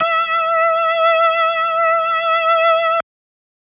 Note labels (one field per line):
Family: organ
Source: electronic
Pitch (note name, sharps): E5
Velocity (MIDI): 75